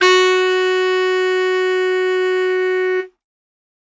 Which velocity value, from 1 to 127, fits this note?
100